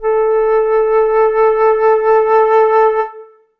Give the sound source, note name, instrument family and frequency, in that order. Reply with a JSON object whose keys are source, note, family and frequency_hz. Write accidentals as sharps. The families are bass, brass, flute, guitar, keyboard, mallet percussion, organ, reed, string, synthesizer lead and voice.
{"source": "acoustic", "note": "A4", "family": "flute", "frequency_hz": 440}